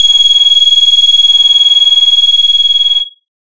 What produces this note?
synthesizer bass